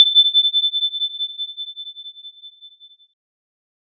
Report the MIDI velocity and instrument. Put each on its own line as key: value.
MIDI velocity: 25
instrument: synthesizer keyboard